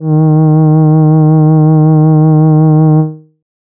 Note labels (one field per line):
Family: voice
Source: synthesizer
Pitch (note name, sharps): D#3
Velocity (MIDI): 25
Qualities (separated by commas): dark